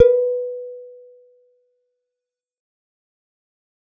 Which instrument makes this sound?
electronic guitar